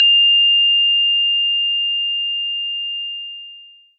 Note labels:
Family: mallet percussion; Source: acoustic; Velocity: 75; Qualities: bright, distorted, long release

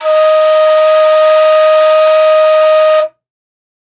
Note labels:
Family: flute; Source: acoustic; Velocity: 75

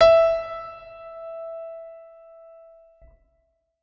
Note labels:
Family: organ; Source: electronic; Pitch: E5; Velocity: 127; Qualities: reverb

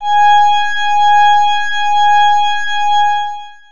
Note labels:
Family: organ; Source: electronic; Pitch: G#5; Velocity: 75; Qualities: distorted, long release

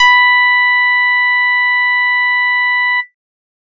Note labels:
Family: bass; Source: synthesizer; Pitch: B5; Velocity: 25

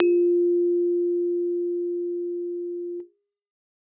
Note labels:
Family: keyboard; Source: acoustic; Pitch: F4; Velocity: 50

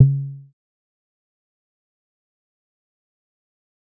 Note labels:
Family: bass; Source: synthesizer; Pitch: C#3; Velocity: 50; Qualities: dark, fast decay, percussive

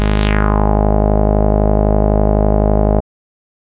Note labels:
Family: bass; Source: synthesizer; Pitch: G#1; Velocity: 127; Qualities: distorted

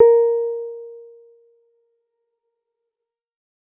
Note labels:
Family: keyboard; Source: electronic; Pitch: A#4; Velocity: 25; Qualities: dark

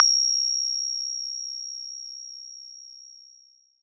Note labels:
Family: mallet percussion; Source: electronic; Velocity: 50; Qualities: bright, distorted, non-linear envelope

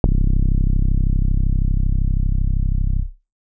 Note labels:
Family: keyboard; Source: electronic; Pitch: C1; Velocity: 75; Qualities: distorted

